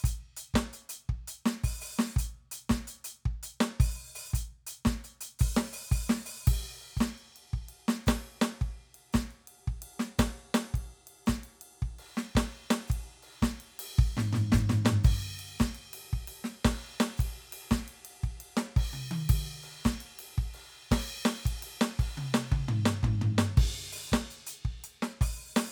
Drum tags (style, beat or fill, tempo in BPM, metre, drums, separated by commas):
rock shuffle, beat, 112 BPM, 4/4, crash, ride, closed hi-hat, open hi-hat, hi-hat pedal, snare, cross-stick, high tom, mid tom, floor tom, kick